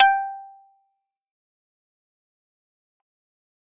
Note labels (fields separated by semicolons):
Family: keyboard; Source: electronic; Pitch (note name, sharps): G5; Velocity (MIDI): 100; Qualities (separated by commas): distorted, fast decay, percussive